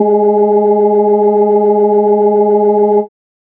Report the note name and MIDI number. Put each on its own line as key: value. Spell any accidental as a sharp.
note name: G#3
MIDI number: 56